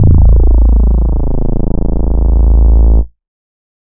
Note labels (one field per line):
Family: bass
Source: synthesizer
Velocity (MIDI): 25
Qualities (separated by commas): distorted